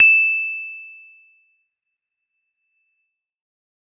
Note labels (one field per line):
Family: keyboard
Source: electronic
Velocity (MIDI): 75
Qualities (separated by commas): bright